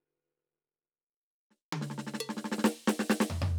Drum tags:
hip-hop
fill
67 BPM
4/4
percussion, snare, high tom, floor tom

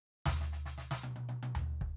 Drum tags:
country
fill
114 BPM
4/4
snare, high tom, floor tom, kick

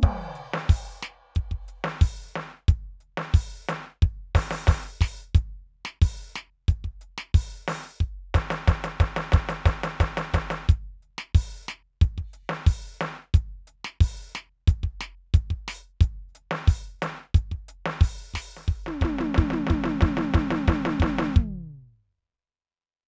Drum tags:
Afrobeat
beat
90 BPM
4/4
crash, closed hi-hat, open hi-hat, hi-hat pedal, snare, floor tom, kick

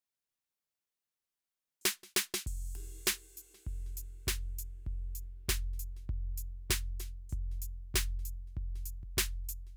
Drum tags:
soul
beat
98 BPM
4/4
crash, ride, closed hi-hat, hi-hat pedal, snare, floor tom, kick

